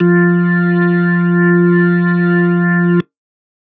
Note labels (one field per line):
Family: organ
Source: electronic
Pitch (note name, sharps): F3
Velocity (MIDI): 127